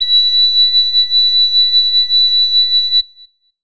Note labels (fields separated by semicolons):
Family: flute; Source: acoustic; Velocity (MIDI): 100; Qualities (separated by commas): bright